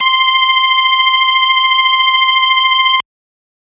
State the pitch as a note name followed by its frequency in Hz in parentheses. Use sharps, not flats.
C6 (1047 Hz)